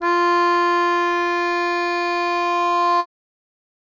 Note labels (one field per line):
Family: reed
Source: acoustic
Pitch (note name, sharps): F4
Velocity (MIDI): 100